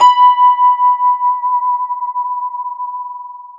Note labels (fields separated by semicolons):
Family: guitar; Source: electronic; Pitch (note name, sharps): B5; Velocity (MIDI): 100; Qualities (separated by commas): long release, multiphonic, non-linear envelope